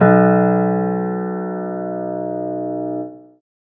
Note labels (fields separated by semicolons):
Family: keyboard; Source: acoustic; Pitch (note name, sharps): B1; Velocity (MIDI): 127; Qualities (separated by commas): reverb